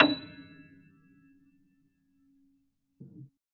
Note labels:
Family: keyboard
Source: acoustic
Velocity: 25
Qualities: percussive, reverb

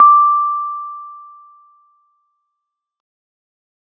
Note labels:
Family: keyboard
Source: electronic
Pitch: D6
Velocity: 100

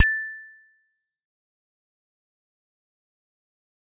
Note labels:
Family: mallet percussion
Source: acoustic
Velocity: 75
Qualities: fast decay, percussive

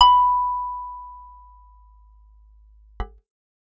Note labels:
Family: guitar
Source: acoustic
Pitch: B5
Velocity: 127

